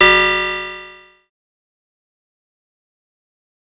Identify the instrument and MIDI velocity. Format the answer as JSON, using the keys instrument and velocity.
{"instrument": "synthesizer bass", "velocity": 75}